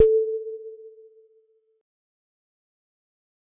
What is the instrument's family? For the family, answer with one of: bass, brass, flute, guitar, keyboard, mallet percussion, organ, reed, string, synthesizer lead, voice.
mallet percussion